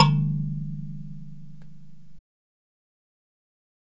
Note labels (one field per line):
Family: mallet percussion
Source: acoustic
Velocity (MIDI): 127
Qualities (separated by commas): fast decay, reverb